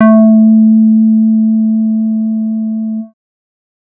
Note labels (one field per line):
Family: bass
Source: synthesizer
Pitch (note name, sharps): A3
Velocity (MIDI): 25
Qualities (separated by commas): dark